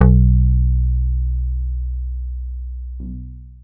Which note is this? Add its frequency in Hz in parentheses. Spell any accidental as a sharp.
B1 (61.74 Hz)